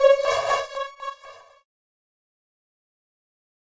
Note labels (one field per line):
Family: keyboard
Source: electronic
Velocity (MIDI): 75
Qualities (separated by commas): distorted, fast decay, non-linear envelope